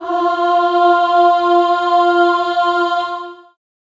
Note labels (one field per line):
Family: voice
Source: acoustic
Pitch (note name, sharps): F4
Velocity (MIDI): 75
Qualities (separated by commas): long release, reverb